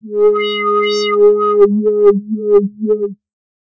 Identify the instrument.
synthesizer bass